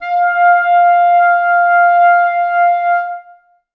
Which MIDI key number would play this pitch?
77